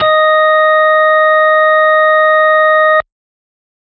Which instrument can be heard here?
electronic organ